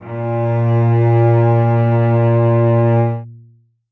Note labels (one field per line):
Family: string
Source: acoustic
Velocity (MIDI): 75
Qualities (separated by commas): long release, reverb